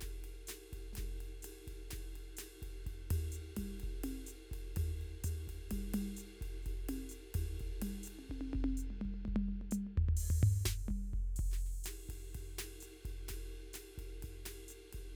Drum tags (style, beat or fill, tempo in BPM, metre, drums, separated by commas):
bossa nova, beat, 127 BPM, 4/4, crash, ride, hi-hat pedal, snare, high tom, mid tom, floor tom, kick